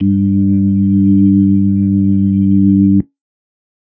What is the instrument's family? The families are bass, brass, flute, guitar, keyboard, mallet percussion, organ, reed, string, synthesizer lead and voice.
organ